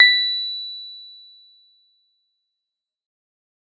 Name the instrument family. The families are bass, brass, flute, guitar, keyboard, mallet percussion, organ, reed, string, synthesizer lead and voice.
guitar